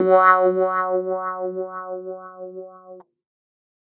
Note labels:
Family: keyboard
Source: electronic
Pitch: F#3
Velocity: 100

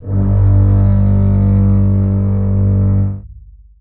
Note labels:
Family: string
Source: acoustic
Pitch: G1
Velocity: 75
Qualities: long release, reverb

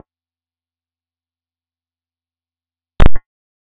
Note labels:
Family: bass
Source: synthesizer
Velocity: 75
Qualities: percussive, reverb

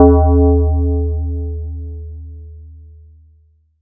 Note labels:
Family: mallet percussion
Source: electronic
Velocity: 100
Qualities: multiphonic

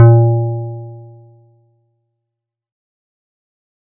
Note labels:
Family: keyboard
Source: electronic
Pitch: A#2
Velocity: 75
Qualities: fast decay

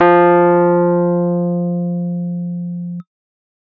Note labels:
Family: keyboard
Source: electronic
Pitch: F3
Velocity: 100

